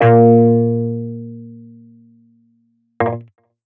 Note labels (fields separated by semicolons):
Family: guitar; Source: electronic; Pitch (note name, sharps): A#2; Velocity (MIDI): 25; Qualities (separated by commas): distorted